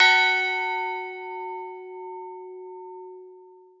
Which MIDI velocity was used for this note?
50